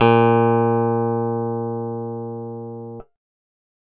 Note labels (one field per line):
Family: keyboard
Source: electronic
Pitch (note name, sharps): A#2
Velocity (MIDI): 50